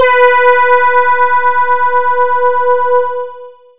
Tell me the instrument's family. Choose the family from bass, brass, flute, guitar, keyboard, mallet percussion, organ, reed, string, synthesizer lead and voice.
voice